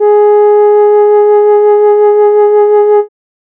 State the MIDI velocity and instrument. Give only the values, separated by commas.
50, synthesizer keyboard